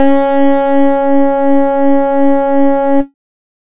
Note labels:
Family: bass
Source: synthesizer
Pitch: C#4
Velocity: 75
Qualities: distorted, multiphonic, tempo-synced

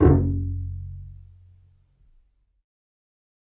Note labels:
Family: string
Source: acoustic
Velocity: 75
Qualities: fast decay, reverb

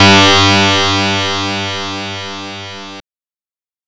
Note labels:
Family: guitar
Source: synthesizer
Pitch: G2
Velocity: 127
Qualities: bright, distorted

